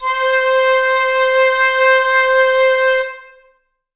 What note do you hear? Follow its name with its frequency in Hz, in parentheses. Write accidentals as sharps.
C5 (523.3 Hz)